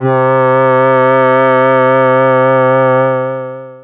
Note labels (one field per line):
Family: voice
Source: synthesizer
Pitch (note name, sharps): C3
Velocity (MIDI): 75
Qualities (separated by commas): distorted, long release